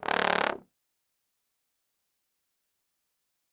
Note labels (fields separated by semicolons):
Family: brass; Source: acoustic; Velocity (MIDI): 127; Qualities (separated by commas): bright, fast decay, reverb